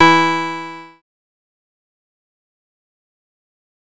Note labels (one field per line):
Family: bass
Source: synthesizer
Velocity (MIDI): 50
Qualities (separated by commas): bright, distorted, fast decay